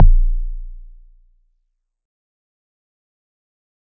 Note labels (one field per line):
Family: mallet percussion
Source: acoustic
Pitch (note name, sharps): A#0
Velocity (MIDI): 50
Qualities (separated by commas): dark, fast decay